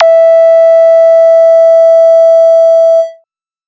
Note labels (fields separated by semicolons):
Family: bass; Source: synthesizer; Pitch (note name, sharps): E5; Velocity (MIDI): 100; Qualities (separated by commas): bright, distorted